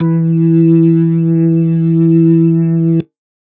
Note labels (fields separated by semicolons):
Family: organ; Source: electronic; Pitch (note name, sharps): E3; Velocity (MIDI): 25